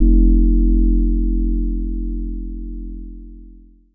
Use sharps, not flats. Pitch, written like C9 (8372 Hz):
F1 (43.65 Hz)